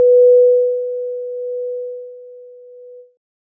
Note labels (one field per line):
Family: keyboard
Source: electronic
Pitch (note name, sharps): B4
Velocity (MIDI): 25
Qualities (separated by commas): multiphonic